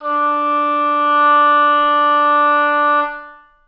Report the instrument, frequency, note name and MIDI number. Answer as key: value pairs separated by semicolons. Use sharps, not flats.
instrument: acoustic reed instrument; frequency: 293.7 Hz; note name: D4; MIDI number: 62